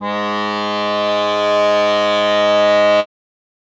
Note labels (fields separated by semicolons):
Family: reed; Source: acoustic; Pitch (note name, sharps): G#2; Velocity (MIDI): 127